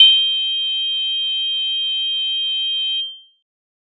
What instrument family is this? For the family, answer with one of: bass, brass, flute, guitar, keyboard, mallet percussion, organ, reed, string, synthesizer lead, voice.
keyboard